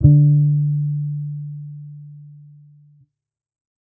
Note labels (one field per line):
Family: bass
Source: electronic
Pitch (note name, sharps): D3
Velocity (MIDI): 50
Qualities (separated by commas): dark